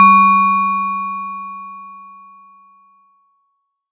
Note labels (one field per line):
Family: mallet percussion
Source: acoustic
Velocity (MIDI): 50